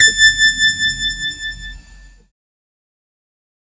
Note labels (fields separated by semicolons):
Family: keyboard; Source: synthesizer; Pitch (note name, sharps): A6; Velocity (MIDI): 50; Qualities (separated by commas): fast decay